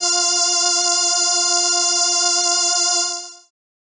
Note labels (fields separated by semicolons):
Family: keyboard; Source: synthesizer; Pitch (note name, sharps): F4; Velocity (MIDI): 75; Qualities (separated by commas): bright